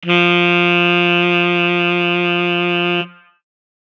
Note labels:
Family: reed; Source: acoustic; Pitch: F3; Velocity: 50

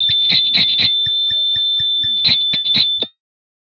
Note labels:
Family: guitar; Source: synthesizer; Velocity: 75

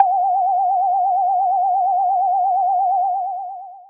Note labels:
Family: bass; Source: synthesizer; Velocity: 127; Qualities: long release

